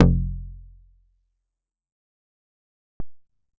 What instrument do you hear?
synthesizer bass